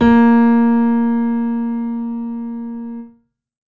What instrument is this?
acoustic keyboard